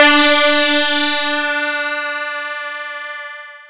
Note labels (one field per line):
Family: mallet percussion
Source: electronic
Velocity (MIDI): 100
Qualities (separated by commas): bright, distorted, long release, non-linear envelope